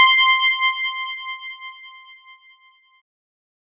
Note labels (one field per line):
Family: keyboard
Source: electronic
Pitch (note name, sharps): C6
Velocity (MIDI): 100